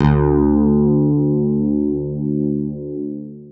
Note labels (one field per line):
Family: guitar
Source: electronic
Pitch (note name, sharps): D2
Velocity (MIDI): 75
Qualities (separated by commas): long release